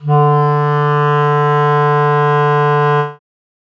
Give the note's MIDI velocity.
127